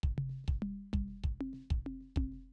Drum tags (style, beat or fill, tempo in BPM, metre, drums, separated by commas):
Brazilian baião, fill, 95 BPM, 4/4, snare, high tom, mid tom, floor tom, kick